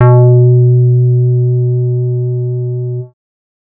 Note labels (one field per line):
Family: bass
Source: synthesizer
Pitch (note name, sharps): B2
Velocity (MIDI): 100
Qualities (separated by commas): dark